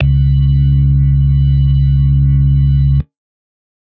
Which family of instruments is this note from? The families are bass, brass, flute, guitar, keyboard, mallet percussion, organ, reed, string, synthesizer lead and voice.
organ